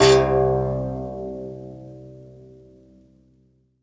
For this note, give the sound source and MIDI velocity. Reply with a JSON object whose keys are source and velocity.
{"source": "acoustic", "velocity": 75}